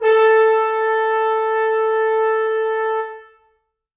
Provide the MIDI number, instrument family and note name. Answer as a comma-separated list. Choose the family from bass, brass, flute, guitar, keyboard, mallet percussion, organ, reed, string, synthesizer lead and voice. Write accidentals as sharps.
69, brass, A4